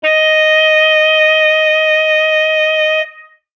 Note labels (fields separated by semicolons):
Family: reed; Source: acoustic; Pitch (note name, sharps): D#5; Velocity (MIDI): 127; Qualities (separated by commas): bright